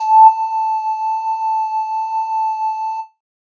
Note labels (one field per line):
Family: flute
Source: synthesizer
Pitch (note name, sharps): A5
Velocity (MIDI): 25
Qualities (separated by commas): distorted